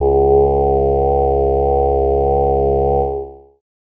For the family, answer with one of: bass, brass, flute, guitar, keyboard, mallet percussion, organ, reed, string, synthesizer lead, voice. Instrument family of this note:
voice